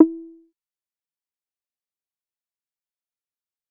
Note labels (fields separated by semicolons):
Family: bass; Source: synthesizer; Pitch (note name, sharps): E4; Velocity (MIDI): 75; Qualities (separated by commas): fast decay, percussive